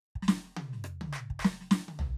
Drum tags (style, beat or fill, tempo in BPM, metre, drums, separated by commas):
soul, fill, 105 BPM, 4/4, percussion, snare, cross-stick, high tom, floor tom, kick